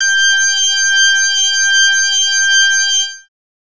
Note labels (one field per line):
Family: bass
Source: synthesizer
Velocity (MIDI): 50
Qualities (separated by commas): bright, distorted